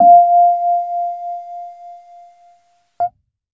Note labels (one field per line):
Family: keyboard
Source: electronic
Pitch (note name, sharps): F5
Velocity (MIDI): 25